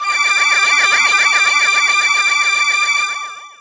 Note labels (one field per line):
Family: voice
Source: synthesizer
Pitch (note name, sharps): D6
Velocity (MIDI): 100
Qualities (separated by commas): bright, distorted, long release